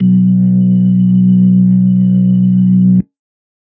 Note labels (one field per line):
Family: organ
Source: electronic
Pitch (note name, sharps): B1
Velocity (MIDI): 75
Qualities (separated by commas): distorted